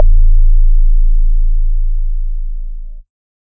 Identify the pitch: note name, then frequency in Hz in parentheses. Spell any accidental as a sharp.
A0 (27.5 Hz)